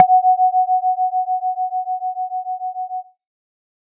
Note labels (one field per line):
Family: synthesizer lead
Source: synthesizer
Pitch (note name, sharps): F#5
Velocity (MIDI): 75